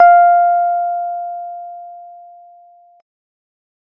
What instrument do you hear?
electronic keyboard